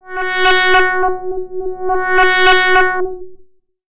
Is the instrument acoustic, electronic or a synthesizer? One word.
synthesizer